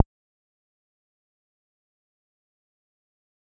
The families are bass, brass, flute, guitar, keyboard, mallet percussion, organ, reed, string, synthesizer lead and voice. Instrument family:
bass